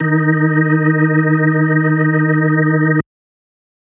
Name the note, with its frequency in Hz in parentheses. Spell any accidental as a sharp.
D#3 (155.6 Hz)